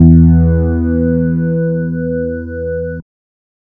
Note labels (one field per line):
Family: bass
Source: synthesizer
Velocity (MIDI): 50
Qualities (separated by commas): distorted, multiphonic